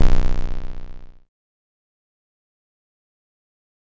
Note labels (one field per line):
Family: bass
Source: synthesizer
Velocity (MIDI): 127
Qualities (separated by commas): bright, distorted, fast decay